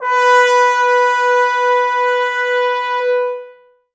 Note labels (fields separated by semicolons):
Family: brass; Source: acoustic; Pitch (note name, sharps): B4; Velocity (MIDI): 127; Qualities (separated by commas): bright, long release, reverb